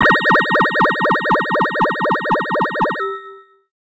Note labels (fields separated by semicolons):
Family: organ; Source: electronic; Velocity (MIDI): 50; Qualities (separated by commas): bright